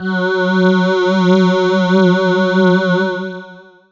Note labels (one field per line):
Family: voice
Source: synthesizer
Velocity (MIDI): 25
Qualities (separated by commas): distorted, long release